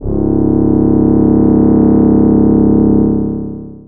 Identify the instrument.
synthesizer voice